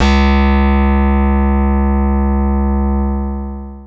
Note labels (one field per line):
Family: keyboard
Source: electronic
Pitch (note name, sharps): C#2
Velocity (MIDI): 50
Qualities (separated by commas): bright, long release